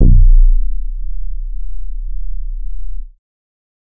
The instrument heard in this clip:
synthesizer bass